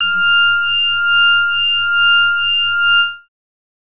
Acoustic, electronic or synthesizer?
synthesizer